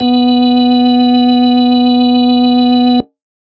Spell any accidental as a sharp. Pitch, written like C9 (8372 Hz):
B3 (246.9 Hz)